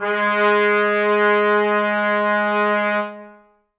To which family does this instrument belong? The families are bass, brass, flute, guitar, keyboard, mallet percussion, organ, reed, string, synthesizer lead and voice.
brass